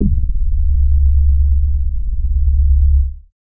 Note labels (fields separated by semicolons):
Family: bass; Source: synthesizer; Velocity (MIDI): 25; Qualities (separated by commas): distorted